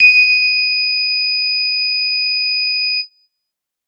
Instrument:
synthesizer bass